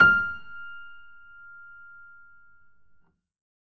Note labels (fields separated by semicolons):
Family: keyboard; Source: acoustic; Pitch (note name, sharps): F6; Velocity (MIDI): 100; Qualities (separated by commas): reverb